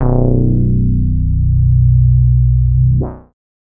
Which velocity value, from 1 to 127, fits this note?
50